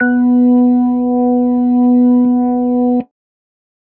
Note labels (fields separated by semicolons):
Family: organ; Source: electronic; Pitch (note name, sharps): B3; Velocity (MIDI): 50